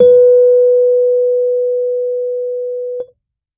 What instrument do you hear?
electronic keyboard